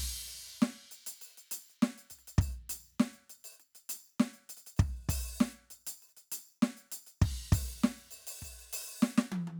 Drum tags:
rock, beat, 100 BPM, 4/4, crash, percussion, snare, high tom, kick

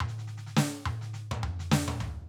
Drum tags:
soul, fill, 105 BPM, 4/4, open hi-hat, snare, high tom, mid tom, floor tom

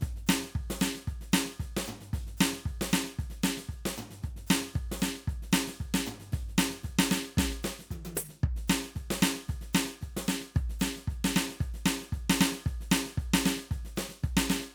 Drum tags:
country, beat, 114 BPM, 4/4, hi-hat pedal, snare, high tom, floor tom, kick

